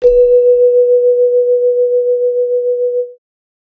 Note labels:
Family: mallet percussion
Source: acoustic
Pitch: B4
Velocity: 25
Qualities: multiphonic

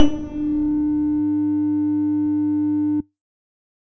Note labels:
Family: bass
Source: synthesizer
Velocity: 50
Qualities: distorted

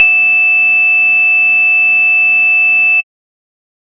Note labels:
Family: bass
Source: synthesizer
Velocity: 25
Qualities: bright, distorted, tempo-synced

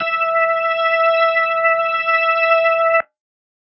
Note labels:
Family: organ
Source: electronic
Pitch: E5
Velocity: 127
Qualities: distorted

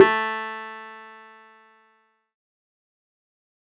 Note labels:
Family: keyboard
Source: electronic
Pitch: A3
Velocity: 25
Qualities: distorted, fast decay

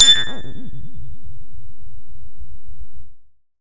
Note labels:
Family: bass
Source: synthesizer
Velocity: 50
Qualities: bright, distorted

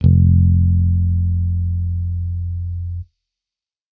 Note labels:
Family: bass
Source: electronic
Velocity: 25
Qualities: distorted

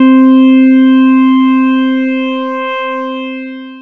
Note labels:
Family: bass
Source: synthesizer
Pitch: C4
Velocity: 100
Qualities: long release

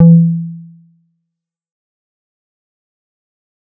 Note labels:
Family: bass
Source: synthesizer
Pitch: E3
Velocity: 100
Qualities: dark, fast decay, percussive

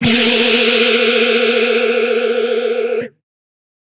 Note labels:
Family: guitar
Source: electronic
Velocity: 75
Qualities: bright, distorted

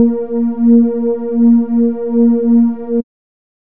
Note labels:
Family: bass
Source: synthesizer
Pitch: A#3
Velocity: 50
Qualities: dark

